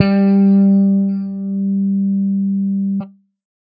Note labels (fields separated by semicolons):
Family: bass; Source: electronic; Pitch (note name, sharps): G3; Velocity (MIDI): 127